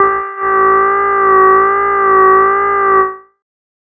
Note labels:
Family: bass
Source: synthesizer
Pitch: G4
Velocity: 75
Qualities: distorted, tempo-synced

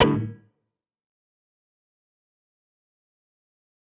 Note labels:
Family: guitar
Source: electronic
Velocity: 25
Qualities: distorted, fast decay, percussive

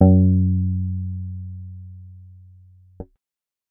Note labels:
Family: bass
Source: synthesizer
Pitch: F#2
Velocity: 75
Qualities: dark

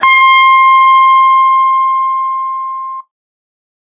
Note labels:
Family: guitar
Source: electronic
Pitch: C6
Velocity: 100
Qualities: distorted

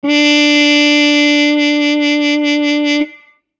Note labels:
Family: brass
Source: acoustic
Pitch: D4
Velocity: 127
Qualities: bright

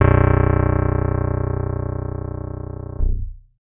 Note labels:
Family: guitar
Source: electronic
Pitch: B0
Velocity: 75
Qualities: reverb

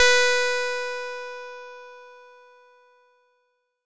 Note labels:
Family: bass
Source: synthesizer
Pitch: B4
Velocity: 75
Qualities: bright, distorted

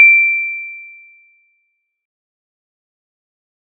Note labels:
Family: mallet percussion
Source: acoustic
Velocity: 25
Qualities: fast decay

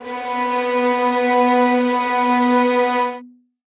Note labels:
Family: string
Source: acoustic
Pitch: B3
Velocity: 25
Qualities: reverb

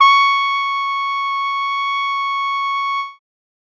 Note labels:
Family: brass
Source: acoustic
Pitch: C#6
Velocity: 50

